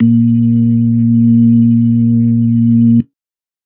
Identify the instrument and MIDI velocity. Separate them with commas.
electronic organ, 25